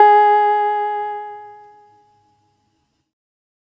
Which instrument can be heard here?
electronic keyboard